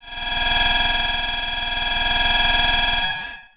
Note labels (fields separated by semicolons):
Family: bass; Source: synthesizer; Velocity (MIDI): 100; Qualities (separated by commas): tempo-synced